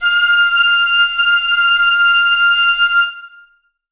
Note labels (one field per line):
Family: flute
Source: acoustic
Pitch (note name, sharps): F6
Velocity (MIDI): 127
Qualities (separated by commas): long release, reverb